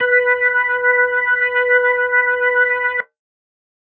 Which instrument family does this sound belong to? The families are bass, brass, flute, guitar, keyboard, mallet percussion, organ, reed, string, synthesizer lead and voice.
organ